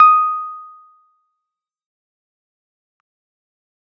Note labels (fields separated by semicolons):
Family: keyboard; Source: electronic; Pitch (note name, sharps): D#6; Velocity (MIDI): 100; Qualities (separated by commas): fast decay, percussive